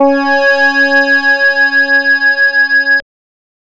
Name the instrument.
synthesizer bass